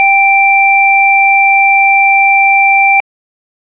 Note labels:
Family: organ; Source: electronic; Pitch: G5; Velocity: 50

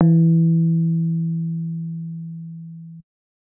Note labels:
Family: keyboard; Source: electronic; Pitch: E3; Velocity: 50; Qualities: dark

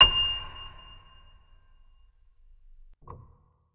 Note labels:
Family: organ; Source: electronic; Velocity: 50; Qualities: percussive, reverb

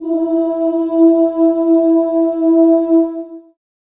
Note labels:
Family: voice; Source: acoustic; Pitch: E4; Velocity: 100; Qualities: long release, reverb

